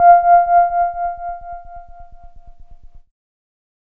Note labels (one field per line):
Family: keyboard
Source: electronic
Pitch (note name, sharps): F5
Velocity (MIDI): 50